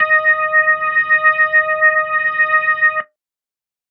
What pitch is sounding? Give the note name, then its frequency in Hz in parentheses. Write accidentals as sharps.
D#5 (622.3 Hz)